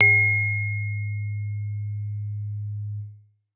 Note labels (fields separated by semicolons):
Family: keyboard; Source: acoustic; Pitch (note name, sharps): G#2; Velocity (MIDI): 127